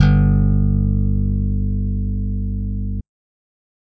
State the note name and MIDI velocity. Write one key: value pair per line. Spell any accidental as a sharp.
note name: G1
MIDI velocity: 50